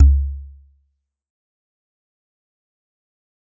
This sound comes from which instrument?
acoustic mallet percussion instrument